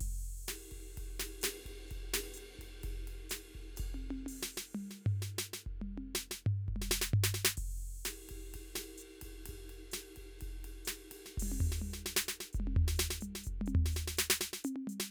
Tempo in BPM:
127 BPM